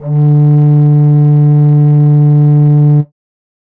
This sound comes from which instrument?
acoustic flute